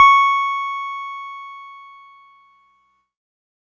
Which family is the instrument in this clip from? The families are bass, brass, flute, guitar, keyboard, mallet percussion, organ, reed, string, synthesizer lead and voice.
keyboard